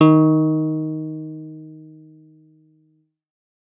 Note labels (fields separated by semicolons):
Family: guitar; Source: electronic; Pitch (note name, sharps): D#3; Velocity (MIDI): 127